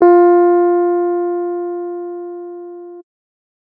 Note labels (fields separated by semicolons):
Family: keyboard; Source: electronic; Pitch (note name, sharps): F4; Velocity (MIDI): 50